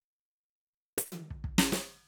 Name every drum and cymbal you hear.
snare, high tom and kick